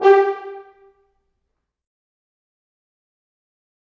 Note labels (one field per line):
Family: brass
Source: acoustic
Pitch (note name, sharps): G4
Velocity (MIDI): 100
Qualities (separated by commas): fast decay, percussive, reverb